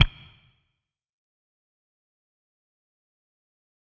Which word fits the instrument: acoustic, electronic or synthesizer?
electronic